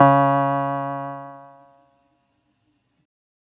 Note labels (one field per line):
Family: keyboard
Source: electronic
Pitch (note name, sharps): C#3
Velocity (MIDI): 50